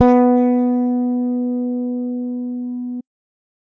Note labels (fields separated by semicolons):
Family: bass; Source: electronic; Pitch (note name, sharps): B3; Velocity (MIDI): 100